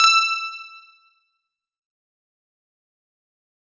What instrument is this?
electronic guitar